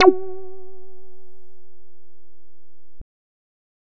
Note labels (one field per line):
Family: bass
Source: synthesizer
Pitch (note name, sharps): F#4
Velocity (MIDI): 25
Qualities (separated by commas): distorted